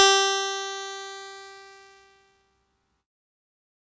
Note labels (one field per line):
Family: keyboard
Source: electronic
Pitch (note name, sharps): G4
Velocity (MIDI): 127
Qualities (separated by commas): bright, distorted